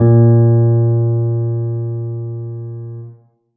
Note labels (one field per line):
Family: keyboard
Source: acoustic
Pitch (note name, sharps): A#2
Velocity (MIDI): 50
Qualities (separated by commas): dark, reverb